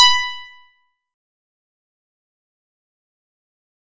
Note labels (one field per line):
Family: guitar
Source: acoustic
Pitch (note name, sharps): B5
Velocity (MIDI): 50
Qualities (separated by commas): bright, distorted, fast decay, percussive